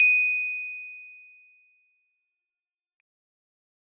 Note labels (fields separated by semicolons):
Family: keyboard; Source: acoustic; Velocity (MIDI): 25; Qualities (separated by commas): bright, fast decay